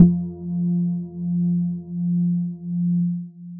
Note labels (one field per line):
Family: mallet percussion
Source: electronic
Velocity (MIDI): 50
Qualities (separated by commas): long release